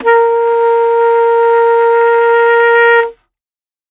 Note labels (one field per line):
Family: reed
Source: acoustic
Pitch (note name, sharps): A#4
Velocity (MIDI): 25